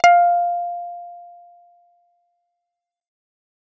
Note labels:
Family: bass; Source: synthesizer; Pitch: F5; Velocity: 100; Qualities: fast decay

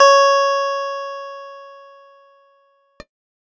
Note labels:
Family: keyboard; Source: electronic; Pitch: C#5; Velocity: 25; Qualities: bright

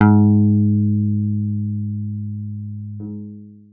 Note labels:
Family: guitar; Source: electronic; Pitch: G#2; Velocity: 75; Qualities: long release

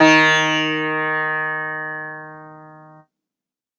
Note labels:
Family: guitar; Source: acoustic; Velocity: 100

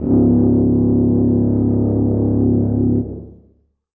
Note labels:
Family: brass; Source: acoustic; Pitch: C#1; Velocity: 127; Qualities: dark, reverb

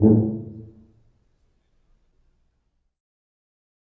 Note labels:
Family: brass; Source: acoustic; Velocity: 50; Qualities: dark, percussive, reverb

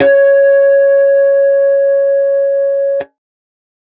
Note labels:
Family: guitar; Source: electronic; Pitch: C#5; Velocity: 25; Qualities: distorted

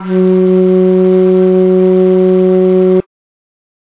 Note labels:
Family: flute; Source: acoustic; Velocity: 75

